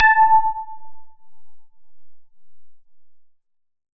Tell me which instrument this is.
synthesizer lead